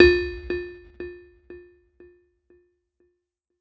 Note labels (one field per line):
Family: keyboard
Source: electronic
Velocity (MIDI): 100